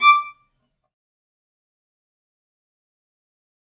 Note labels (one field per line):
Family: string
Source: acoustic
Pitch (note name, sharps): D6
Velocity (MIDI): 75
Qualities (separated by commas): fast decay, percussive, reverb